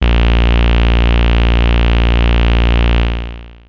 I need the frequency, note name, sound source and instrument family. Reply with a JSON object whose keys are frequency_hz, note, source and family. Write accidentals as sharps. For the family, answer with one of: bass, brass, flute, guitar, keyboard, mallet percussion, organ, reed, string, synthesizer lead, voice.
{"frequency_hz": 58.27, "note": "A#1", "source": "synthesizer", "family": "bass"}